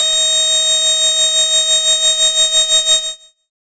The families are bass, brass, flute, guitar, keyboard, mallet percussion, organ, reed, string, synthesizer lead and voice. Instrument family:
bass